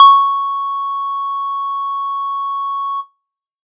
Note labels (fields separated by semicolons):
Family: bass; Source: synthesizer; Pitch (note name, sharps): C#6; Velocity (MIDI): 50